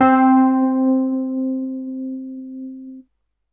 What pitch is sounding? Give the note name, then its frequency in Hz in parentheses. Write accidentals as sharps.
C4 (261.6 Hz)